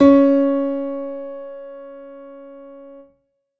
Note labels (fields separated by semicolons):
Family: keyboard; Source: acoustic; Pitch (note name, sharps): C#4; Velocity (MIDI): 127; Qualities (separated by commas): reverb